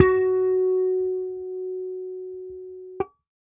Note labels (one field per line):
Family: bass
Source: electronic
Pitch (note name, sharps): F#4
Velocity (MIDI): 127